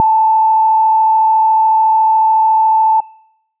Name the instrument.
synthesizer bass